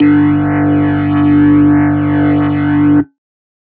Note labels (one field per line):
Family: organ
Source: electronic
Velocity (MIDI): 75